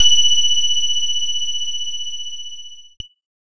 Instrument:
electronic keyboard